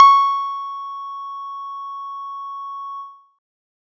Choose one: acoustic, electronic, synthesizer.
synthesizer